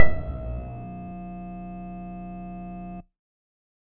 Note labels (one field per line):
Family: bass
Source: synthesizer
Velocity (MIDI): 50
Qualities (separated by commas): distorted